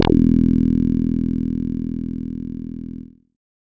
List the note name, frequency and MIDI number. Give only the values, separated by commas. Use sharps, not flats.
E1, 41.2 Hz, 28